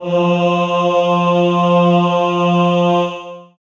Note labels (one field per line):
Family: voice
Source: acoustic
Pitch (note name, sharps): F3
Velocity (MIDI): 127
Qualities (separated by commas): long release, reverb